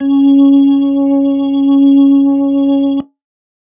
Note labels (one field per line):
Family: organ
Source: electronic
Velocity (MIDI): 75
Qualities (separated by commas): dark